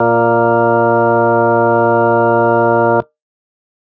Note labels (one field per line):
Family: organ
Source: electronic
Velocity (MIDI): 25